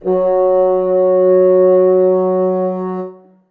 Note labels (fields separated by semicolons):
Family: reed; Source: acoustic; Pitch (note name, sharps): F#3; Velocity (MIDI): 50; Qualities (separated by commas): reverb